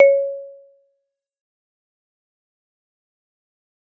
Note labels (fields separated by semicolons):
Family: mallet percussion; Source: acoustic; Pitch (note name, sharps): C#5; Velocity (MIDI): 100; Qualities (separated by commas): fast decay, percussive